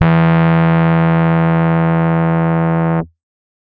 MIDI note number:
40